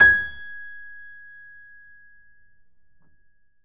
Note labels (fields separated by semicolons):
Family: keyboard; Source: acoustic; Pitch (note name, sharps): G#6; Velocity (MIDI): 75; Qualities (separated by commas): reverb